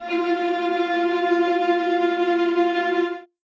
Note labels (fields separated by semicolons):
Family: string; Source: acoustic; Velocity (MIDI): 75; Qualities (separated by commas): bright, non-linear envelope, reverb